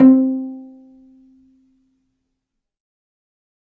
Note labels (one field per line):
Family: string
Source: acoustic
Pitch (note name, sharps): C4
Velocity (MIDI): 25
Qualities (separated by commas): dark, fast decay, percussive, reverb